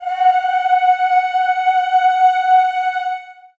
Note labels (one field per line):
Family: voice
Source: acoustic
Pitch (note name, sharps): F#5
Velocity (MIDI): 127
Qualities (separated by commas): long release, reverb